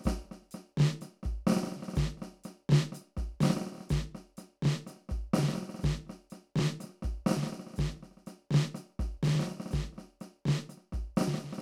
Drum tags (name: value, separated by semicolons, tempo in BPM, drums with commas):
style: New Orleans second line; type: beat; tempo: 124 BPM; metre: 4/4; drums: hi-hat pedal, snare, kick